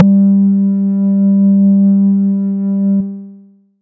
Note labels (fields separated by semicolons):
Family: bass; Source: synthesizer; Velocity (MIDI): 75; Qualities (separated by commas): long release, multiphonic